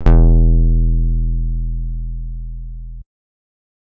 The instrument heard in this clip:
electronic guitar